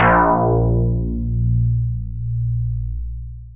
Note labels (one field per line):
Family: synthesizer lead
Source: synthesizer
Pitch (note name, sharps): A#1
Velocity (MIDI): 75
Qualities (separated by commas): long release